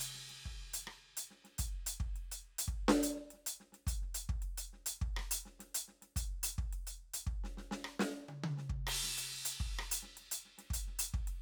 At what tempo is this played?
105 BPM